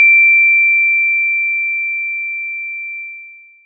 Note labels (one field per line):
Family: mallet percussion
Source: electronic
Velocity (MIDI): 25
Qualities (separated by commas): long release, multiphonic